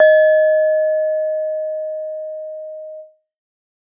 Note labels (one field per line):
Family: mallet percussion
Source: acoustic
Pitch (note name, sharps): D#5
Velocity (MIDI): 127